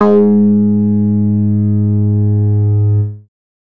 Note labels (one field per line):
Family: bass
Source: synthesizer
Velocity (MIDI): 25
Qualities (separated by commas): distorted